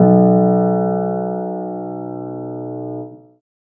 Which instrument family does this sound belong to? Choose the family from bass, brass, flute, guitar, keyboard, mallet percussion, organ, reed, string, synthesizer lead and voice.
keyboard